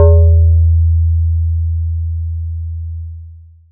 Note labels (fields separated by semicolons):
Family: mallet percussion; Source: electronic; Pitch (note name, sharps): E2; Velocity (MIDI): 50; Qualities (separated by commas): long release, multiphonic